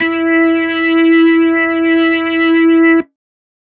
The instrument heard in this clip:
electronic organ